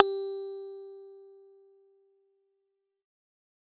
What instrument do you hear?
synthesizer bass